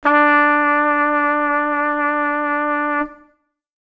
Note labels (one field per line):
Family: brass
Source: acoustic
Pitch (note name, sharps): D4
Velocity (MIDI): 25